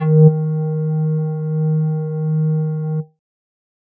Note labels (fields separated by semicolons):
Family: flute; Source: synthesizer; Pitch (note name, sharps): D#3; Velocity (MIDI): 25; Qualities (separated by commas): distorted